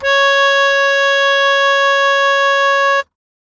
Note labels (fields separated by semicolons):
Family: keyboard; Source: acoustic; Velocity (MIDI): 100; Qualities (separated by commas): bright